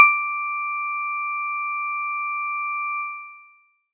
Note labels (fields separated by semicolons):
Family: mallet percussion; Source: acoustic; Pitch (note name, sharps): D6; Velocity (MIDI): 25